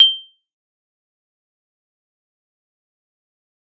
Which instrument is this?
acoustic mallet percussion instrument